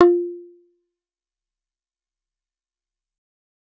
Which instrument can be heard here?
synthesizer bass